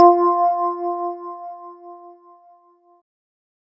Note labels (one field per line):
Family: keyboard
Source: electronic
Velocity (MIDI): 127